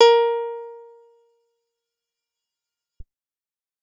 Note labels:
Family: guitar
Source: acoustic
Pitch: A#4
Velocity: 100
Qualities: fast decay

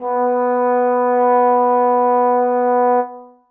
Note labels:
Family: brass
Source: acoustic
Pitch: B3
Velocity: 50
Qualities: reverb

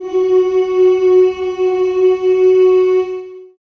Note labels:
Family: voice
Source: acoustic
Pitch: F#4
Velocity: 100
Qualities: long release, reverb

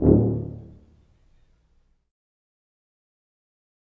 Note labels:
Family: brass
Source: acoustic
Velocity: 25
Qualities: fast decay, reverb

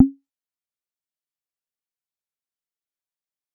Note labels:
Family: bass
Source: synthesizer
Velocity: 25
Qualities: fast decay, percussive

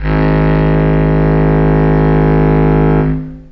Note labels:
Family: reed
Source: acoustic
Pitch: G#1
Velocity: 50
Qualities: long release, reverb

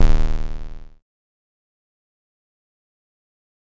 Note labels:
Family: bass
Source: synthesizer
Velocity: 127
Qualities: bright, distorted, fast decay

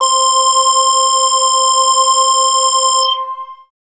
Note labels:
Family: bass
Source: synthesizer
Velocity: 127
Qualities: distorted, long release, multiphonic

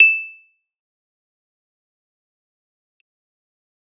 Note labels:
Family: keyboard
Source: electronic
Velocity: 75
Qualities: bright, fast decay, percussive

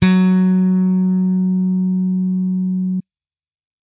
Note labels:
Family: bass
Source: electronic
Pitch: F#3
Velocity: 100

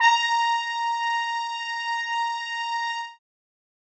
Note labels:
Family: brass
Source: acoustic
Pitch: A#5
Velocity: 127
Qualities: bright, reverb

